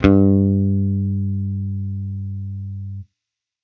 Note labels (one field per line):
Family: bass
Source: electronic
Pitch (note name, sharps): G2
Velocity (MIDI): 100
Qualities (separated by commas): distorted